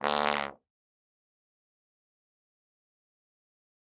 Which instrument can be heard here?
acoustic brass instrument